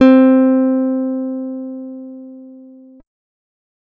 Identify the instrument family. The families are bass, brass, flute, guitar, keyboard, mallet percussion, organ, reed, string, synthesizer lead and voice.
guitar